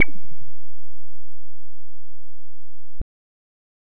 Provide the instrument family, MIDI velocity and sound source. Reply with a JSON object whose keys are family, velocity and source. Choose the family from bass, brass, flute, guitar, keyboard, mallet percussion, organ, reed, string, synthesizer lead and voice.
{"family": "bass", "velocity": 25, "source": "synthesizer"}